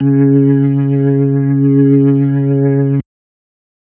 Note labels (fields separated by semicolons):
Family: organ; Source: electronic; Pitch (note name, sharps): C#3; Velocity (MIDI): 100